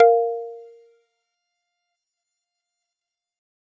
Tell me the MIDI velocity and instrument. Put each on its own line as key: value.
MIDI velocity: 100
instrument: acoustic mallet percussion instrument